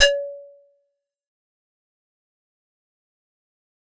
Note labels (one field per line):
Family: keyboard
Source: acoustic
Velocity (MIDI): 127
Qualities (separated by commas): fast decay, percussive